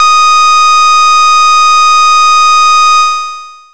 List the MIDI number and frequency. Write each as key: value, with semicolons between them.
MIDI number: 87; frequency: 1245 Hz